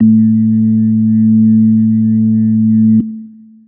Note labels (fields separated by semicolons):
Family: organ; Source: electronic; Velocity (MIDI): 100; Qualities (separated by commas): dark, long release